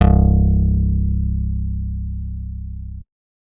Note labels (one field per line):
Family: guitar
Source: acoustic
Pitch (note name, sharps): C1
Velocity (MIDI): 100